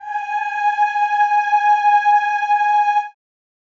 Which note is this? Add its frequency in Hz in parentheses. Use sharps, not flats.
G#5 (830.6 Hz)